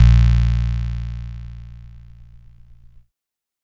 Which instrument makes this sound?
electronic keyboard